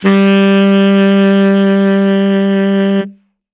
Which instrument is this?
acoustic reed instrument